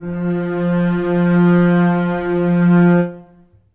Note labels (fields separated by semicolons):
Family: string; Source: acoustic; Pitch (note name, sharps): F3; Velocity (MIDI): 25; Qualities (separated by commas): reverb